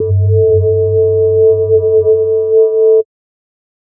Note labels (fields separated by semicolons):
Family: mallet percussion; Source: synthesizer; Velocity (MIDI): 25; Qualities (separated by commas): multiphonic, non-linear envelope